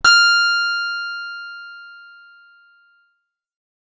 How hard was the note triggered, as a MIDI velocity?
127